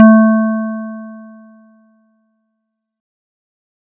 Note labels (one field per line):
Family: keyboard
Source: electronic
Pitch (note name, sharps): A3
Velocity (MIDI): 127